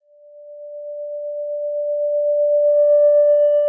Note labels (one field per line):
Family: guitar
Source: electronic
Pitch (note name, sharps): D5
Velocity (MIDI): 25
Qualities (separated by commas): dark, long release